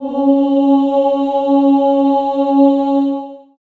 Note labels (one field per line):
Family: voice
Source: acoustic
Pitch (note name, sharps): C#4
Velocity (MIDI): 75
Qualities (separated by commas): dark, long release, reverb